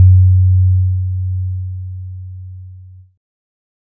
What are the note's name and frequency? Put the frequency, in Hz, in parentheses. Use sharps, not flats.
F#2 (92.5 Hz)